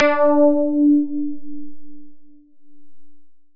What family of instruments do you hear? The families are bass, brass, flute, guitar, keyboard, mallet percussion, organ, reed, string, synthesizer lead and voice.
synthesizer lead